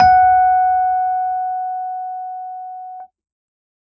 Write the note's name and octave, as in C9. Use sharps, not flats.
F#5